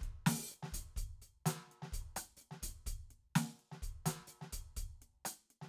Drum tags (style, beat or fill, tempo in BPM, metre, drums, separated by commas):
Middle Eastern, beat, 126 BPM, 4/4, closed hi-hat, open hi-hat, hi-hat pedal, snare, cross-stick, kick